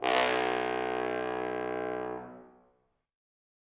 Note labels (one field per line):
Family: brass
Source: acoustic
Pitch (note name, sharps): B1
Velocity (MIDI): 127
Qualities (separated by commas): bright, reverb